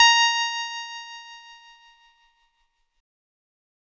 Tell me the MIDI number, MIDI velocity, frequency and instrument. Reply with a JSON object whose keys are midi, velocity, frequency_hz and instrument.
{"midi": 82, "velocity": 50, "frequency_hz": 932.3, "instrument": "electronic keyboard"}